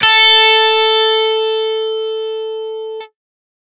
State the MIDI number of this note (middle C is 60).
69